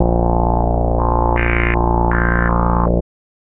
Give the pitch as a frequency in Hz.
29.14 Hz